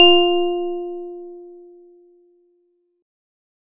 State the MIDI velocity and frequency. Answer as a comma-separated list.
127, 349.2 Hz